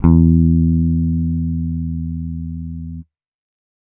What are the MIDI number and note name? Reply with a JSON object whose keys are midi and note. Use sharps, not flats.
{"midi": 40, "note": "E2"}